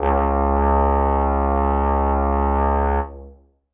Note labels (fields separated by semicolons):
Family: brass; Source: acoustic; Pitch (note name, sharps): C#2; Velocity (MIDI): 50; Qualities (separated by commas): reverb